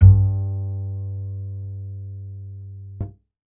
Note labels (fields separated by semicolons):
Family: bass; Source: acoustic; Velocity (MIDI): 25